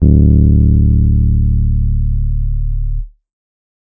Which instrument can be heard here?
electronic keyboard